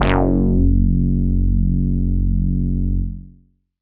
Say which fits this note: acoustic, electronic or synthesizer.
synthesizer